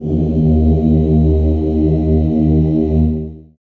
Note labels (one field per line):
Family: voice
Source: acoustic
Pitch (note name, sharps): D#2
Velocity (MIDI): 25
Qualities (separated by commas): dark, long release, reverb